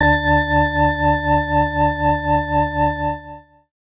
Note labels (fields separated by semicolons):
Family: organ; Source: electronic; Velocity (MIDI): 25; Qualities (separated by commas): distorted